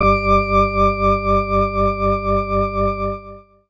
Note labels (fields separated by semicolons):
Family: organ; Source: electronic; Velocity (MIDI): 127; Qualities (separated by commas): distorted